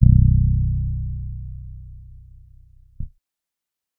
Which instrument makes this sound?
synthesizer bass